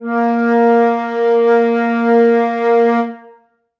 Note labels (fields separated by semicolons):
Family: flute; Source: acoustic; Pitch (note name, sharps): A#3; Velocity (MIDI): 127; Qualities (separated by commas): reverb